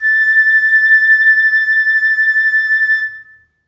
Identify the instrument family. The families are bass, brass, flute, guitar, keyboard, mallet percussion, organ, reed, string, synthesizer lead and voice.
flute